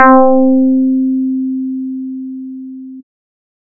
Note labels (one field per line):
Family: bass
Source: synthesizer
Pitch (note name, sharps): C4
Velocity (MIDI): 100